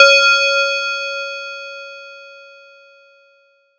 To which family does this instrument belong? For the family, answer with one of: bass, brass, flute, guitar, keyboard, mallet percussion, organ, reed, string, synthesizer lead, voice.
mallet percussion